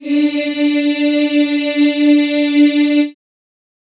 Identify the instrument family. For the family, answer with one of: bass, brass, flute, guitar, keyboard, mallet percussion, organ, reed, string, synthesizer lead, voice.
voice